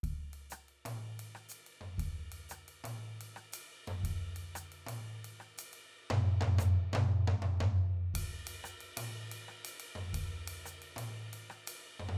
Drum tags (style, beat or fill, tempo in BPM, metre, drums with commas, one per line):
Latin
beat
118 BPM
4/4
ride, hi-hat pedal, cross-stick, mid tom, floor tom, kick